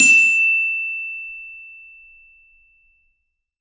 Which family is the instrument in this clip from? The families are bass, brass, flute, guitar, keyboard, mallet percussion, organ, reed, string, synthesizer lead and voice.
mallet percussion